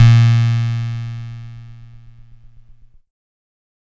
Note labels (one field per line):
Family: keyboard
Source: electronic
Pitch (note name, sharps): A#2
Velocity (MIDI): 75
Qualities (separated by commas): bright, distorted